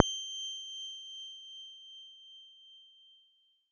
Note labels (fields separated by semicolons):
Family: guitar; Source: electronic; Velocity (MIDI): 100; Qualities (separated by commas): bright, reverb